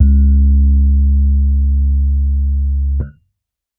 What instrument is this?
electronic keyboard